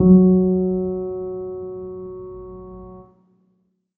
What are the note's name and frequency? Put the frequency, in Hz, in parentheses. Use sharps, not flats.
F#3 (185 Hz)